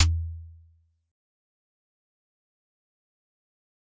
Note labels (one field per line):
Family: mallet percussion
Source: acoustic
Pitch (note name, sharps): E2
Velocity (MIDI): 25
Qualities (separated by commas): fast decay, percussive